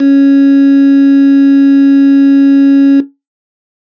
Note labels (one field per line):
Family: organ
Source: electronic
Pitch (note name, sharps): C#4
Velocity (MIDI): 127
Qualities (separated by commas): distorted